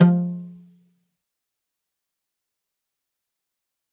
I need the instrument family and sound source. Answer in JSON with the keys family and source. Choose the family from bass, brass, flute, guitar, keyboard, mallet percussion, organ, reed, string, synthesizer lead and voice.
{"family": "string", "source": "acoustic"}